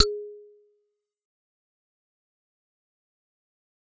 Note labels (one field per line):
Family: mallet percussion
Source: acoustic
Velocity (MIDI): 50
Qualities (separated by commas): fast decay, percussive